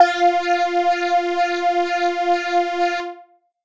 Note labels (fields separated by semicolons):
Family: keyboard; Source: electronic; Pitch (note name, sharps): F4; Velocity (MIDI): 127; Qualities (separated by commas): bright, distorted